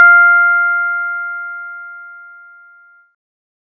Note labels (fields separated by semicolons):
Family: bass; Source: synthesizer; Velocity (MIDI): 50